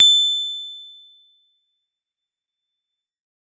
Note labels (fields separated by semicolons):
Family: keyboard; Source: electronic; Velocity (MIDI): 75; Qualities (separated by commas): bright